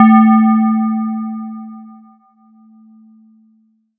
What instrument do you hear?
electronic mallet percussion instrument